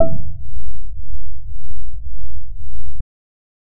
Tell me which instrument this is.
synthesizer bass